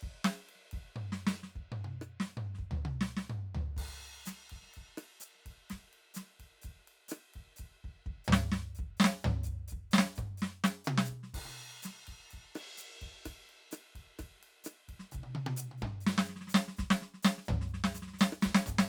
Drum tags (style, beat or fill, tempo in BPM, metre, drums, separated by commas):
bossa nova, beat, 127 BPM, 4/4, crash, ride, hi-hat pedal, snare, cross-stick, high tom, mid tom, floor tom, kick